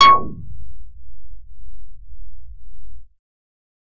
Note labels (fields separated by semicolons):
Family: bass; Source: synthesizer; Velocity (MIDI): 100